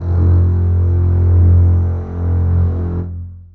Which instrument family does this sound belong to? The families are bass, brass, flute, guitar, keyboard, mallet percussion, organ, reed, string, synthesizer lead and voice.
string